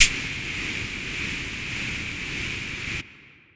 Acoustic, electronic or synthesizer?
acoustic